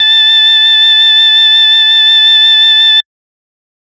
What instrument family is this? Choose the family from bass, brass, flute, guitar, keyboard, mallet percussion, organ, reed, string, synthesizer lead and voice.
organ